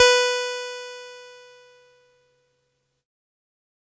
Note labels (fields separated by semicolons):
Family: keyboard; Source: electronic; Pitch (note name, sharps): B4; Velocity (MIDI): 127; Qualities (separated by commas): bright, distorted